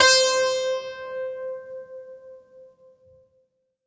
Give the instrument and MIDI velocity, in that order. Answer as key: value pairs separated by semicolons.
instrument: acoustic guitar; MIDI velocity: 75